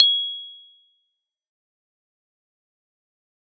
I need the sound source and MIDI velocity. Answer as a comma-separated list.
electronic, 25